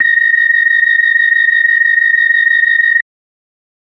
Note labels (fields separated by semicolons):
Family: organ; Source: electronic; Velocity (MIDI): 50; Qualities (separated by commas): bright